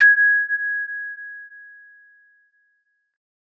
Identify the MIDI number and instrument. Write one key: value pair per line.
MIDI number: 92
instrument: acoustic mallet percussion instrument